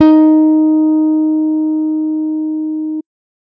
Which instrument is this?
electronic bass